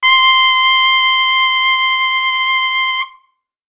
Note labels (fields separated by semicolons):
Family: brass; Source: acoustic; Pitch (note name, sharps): C6; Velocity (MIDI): 100